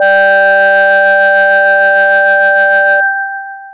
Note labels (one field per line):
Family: mallet percussion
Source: electronic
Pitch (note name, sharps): G3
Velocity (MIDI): 127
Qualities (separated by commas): long release